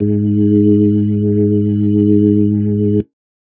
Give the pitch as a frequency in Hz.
103.8 Hz